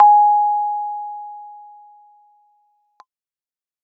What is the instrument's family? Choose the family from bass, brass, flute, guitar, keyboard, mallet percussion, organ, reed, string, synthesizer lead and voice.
keyboard